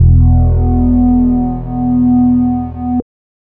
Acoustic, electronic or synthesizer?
synthesizer